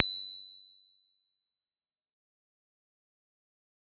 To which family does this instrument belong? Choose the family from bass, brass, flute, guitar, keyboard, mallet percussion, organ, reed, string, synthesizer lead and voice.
keyboard